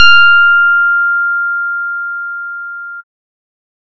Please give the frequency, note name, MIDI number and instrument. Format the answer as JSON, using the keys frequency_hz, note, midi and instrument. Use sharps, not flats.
{"frequency_hz": 1397, "note": "F6", "midi": 89, "instrument": "synthesizer bass"}